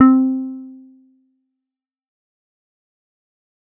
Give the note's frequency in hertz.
261.6 Hz